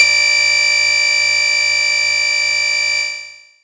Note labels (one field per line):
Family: bass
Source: synthesizer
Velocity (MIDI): 25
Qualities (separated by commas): bright, distorted, long release